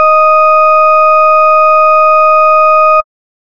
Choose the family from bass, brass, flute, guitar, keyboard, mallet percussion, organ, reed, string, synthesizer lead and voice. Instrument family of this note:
bass